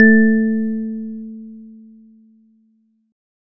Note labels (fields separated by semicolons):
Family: organ; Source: electronic; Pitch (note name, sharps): A3; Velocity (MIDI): 25